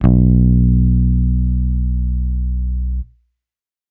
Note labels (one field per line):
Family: bass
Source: electronic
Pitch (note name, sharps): B1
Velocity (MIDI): 100